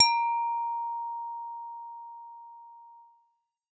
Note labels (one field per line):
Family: bass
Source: synthesizer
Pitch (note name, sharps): A#5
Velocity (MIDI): 127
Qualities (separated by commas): distorted